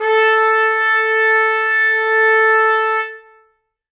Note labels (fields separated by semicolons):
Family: brass; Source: acoustic; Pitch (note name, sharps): A4; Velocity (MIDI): 100; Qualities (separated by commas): reverb